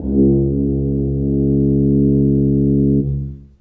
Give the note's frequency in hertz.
69.3 Hz